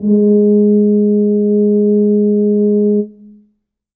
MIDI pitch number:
56